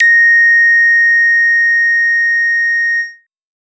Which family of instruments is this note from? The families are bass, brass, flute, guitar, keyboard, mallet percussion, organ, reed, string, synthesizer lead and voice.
bass